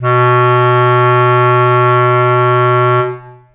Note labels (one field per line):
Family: reed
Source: acoustic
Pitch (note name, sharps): B2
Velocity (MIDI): 100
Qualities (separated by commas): long release, reverb